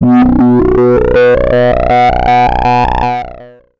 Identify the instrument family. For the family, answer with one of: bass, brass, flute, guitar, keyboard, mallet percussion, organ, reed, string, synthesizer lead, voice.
bass